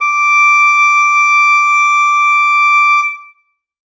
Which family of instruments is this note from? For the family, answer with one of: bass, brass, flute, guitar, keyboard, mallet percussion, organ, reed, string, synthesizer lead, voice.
reed